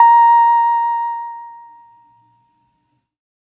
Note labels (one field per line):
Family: keyboard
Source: electronic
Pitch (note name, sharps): A#5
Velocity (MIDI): 75